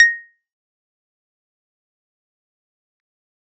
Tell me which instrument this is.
electronic keyboard